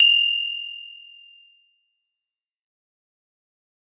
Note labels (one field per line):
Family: mallet percussion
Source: acoustic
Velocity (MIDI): 127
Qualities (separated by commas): bright, fast decay